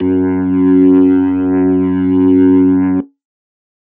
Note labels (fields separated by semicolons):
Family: organ; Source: electronic; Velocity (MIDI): 100; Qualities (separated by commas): distorted